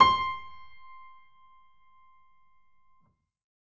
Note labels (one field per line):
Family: keyboard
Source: acoustic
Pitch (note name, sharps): C6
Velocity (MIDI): 127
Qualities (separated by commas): percussive, reverb